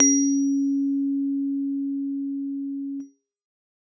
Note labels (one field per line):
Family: keyboard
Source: acoustic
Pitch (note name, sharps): C#4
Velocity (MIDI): 50